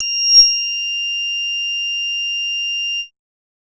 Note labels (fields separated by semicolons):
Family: bass; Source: synthesizer; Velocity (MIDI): 75; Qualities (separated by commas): multiphonic